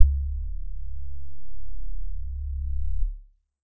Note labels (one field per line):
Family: keyboard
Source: electronic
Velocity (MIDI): 25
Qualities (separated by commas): dark